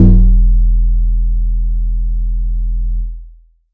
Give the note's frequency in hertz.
41.2 Hz